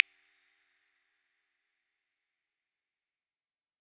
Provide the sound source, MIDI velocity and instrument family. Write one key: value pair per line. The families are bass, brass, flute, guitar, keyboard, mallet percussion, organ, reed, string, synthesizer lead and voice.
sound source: electronic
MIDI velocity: 75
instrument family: mallet percussion